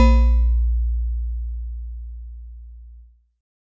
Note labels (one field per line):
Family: mallet percussion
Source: acoustic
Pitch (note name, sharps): A#1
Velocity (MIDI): 75